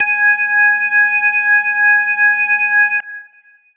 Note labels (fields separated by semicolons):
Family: organ; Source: electronic; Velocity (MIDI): 75